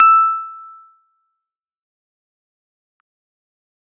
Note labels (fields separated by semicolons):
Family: keyboard; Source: electronic; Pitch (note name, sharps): E6; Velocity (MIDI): 100; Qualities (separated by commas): fast decay, percussive